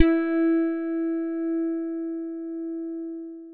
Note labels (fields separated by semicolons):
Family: guitar; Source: synthesizer; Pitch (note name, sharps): E4; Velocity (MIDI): 100; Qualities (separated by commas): bright, long release